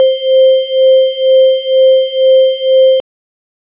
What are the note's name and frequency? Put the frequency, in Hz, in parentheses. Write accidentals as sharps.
C5 (523.3 Hz)